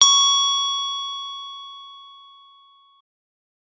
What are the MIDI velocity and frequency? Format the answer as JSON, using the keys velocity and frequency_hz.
{"velocity": 75, "frequency_hz": 1109}